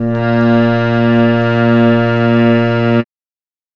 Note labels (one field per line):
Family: keyboard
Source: acoustic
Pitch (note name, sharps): A#2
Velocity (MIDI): 25